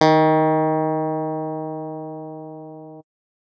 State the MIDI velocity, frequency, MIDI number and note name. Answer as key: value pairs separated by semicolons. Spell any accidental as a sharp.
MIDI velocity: 127; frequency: 155.6 Hz; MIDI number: 51; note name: D#3